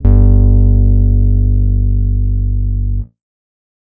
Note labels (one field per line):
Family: guitar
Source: acoustic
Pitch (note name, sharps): G1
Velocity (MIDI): 75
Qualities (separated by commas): dark